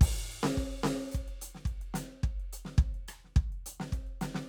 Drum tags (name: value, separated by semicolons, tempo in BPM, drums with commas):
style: calypso; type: beat; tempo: 108 BPM; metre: 4/4; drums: crash, closed hi-hat, open hi-hat, hi-hat pedal, snare, cross-stick, kick